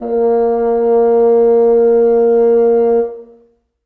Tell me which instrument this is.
acoustic reed instrument